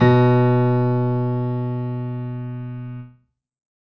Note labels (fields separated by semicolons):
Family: keyboard; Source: acoustic; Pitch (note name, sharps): B2; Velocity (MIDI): 100; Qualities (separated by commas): reverb